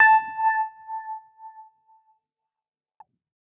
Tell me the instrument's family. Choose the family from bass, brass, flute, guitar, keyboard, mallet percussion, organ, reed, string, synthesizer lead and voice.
keyboard